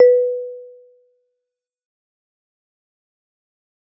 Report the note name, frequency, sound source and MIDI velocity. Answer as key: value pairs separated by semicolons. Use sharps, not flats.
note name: B4; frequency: 493.9 Hz; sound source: acoustic; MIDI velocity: 100